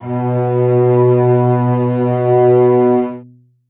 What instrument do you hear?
acoustic string instrument